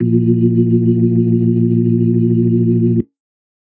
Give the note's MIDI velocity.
100